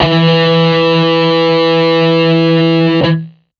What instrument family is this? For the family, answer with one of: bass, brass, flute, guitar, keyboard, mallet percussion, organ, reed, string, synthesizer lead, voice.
guitar